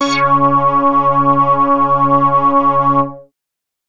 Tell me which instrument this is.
synthesizer bass